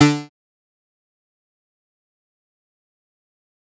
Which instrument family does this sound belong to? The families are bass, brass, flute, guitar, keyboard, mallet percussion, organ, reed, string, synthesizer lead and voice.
bass